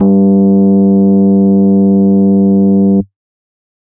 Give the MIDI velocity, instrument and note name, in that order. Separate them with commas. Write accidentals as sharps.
100, electronic organ, G2